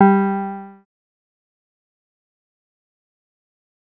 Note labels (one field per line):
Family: synthesizer lead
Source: synthesizer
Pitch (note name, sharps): G3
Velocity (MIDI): 50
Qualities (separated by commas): distorted, fast decay